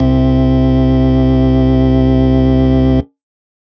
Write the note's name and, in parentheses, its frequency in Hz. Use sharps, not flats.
C2 (65.41 Hz)